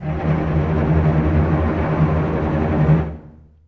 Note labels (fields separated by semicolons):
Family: string; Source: acoustic; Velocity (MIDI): 50; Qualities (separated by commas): long release, non-linear envelope, reverb